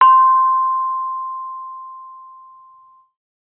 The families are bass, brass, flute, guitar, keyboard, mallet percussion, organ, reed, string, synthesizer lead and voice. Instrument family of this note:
mallet percussion